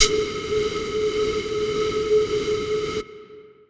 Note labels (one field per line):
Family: flute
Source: acoustic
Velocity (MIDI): 50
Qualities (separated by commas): distorted, long release